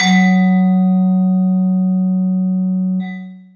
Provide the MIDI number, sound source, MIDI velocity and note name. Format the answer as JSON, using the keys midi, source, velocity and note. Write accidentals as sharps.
{"midi": 54, "source": "acoustic", "velocity": 127, "note": "F#3"}